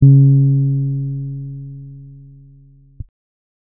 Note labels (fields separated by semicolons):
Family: keyboard; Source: electronic; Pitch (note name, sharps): C#3; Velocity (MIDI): 25; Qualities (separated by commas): dark